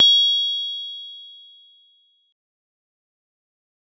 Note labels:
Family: mallet percussion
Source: acoustic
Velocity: 100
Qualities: fast decay, reverb

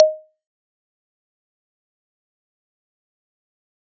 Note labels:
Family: mallet percussion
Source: acoustic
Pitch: D#5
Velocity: 127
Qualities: fast decay, percussive

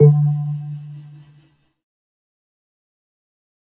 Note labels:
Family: keyboard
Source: synthesizer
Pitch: D3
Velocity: 100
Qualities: fast decay

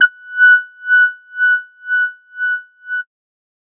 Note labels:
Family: bass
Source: synthesizer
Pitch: F#6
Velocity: 75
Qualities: distorted

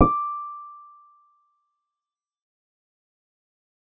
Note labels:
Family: keyboard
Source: synthesizer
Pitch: D6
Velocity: 25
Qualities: fast decay

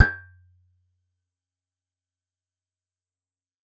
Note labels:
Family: guitar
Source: acoustic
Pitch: G6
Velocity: 75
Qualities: fast decay, percussive

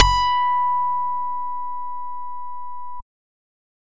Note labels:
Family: bass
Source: synthesizer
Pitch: B5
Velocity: 127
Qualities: bright, distorted

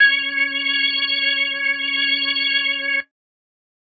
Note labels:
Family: organ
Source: electronic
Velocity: 50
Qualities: bright

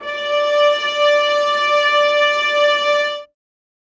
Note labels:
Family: string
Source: acoustic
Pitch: D5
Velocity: 25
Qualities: reverb

